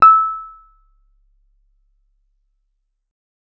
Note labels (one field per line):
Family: guitar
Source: acoustic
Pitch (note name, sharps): E6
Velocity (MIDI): 50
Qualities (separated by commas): percussive